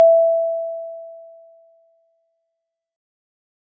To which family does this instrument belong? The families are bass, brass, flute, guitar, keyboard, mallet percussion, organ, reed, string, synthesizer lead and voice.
mallet percussion